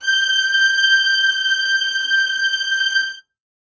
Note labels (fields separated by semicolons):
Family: string; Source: acoustic; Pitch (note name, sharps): G6; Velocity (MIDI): 100; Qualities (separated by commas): non-linear envelope, reverb